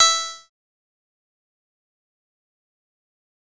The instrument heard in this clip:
synthesizer bass